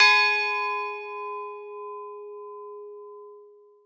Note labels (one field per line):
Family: mallet percussion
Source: acoustic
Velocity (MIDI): 50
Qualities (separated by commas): reverb